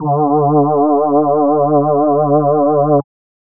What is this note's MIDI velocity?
50